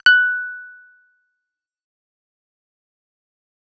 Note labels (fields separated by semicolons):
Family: bass; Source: synthesizer; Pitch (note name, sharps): F#6; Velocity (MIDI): 75; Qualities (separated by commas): fast decay